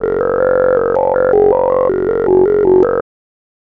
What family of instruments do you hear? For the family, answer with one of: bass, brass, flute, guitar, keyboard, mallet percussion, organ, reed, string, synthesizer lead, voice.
bass